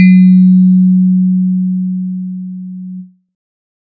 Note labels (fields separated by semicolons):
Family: synthesizer lead; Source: synthesizer; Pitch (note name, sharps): F#3; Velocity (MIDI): 50